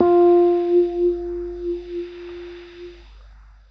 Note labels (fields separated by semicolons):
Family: keyboard; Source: electronic; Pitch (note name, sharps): F4; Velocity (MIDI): 25; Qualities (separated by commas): long release